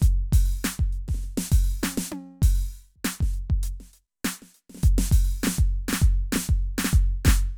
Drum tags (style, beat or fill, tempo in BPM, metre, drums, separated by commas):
Latin funk, beat, 100 BPM, 4/4, crash, closed hi-hat, open hi-hat, hi-hat pedal, snare, high tom, kick